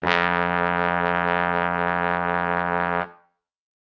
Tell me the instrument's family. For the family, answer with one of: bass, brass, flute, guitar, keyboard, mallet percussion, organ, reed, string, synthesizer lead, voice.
brass